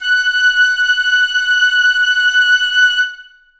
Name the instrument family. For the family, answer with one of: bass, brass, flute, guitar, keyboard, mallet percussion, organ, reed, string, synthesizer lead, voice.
flute